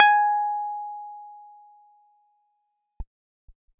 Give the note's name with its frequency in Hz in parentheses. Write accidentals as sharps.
G#5 (830.6 Hz)